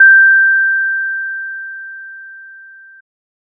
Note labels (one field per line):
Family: bass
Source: synthesizer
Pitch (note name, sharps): G6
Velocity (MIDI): 50